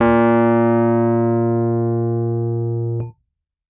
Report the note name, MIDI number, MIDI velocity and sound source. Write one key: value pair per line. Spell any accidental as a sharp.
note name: A#2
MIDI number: 46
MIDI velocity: 127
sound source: electronic